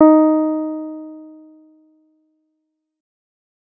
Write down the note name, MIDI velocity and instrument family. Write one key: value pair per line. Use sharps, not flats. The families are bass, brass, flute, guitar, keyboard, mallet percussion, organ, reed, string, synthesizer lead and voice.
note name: D#4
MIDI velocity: 100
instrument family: bass